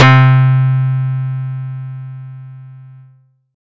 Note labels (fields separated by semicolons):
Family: guitar; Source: acoustic; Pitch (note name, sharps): C3; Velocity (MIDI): 75